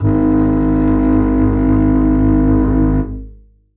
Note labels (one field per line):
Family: string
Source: acoustic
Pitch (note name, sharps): G#1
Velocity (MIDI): 50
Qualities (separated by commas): long release, reverb